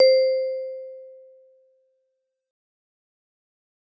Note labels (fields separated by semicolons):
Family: mallet percussion; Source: acoustic; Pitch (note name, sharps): C5; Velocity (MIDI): 100; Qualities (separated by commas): fast decay